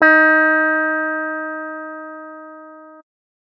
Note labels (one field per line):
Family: keyboard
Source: electronic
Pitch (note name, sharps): D#4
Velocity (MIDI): 75